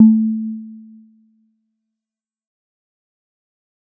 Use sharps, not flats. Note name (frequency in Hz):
A3 (220 Hz)